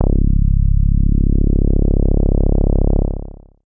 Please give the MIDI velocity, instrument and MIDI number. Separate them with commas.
25, synthesizer bass, 25